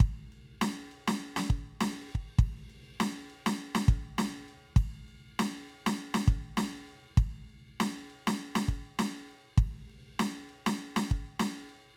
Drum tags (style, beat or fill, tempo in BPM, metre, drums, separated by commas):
rock, beat, 100 BPM, 4/4, ride, ride bell, snare, kick